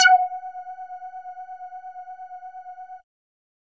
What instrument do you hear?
synthesizer bass